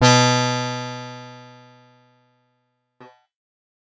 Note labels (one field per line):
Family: guitar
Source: acoustic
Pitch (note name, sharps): B2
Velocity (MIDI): 127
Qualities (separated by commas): bright, distorted